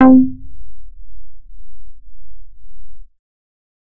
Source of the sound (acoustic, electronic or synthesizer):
synthesizer